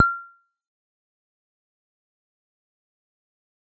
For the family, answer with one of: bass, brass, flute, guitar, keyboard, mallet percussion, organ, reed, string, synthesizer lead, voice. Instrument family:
bass